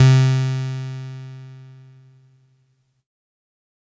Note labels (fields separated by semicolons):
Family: keyboard; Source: electronic; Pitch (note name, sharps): C3; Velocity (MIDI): 127; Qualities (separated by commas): bright, distorted